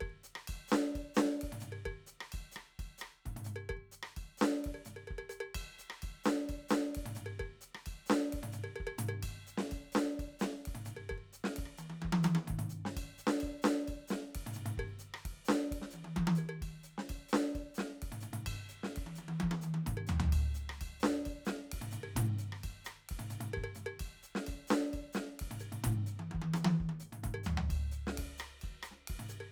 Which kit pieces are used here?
ride, ride bell, hi-hat pedal, percussion, snare, cross-stick, high tom, mid tom, floor tom and kick